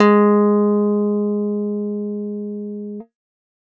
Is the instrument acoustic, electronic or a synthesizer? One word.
electronic